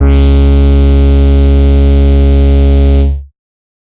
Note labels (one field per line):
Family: bass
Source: synthesizer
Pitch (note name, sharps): C#2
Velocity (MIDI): 25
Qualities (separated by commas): bright, distorted